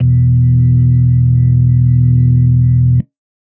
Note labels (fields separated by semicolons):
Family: organ; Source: electronic; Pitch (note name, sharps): E1; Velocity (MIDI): 25; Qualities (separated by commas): dark